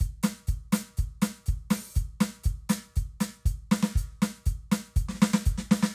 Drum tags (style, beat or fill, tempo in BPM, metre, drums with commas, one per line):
rock
beat
120 BPM
4/4
closed hi-hat, open hi-hat, hi-hat pedal, snare, kick